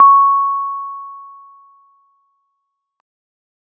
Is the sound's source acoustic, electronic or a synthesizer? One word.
electronic